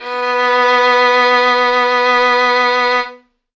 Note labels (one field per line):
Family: string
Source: acoustic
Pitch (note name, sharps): B3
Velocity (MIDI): 50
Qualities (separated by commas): bright, reverb